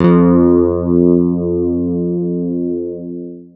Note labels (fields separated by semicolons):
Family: guitar; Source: electronic; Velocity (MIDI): 50; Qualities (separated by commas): long release